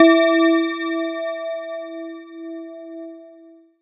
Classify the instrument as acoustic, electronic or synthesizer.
electronic